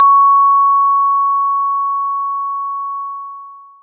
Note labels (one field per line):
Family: mallet percussion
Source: acoustic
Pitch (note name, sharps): C#6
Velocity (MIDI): 25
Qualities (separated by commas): distorted, long release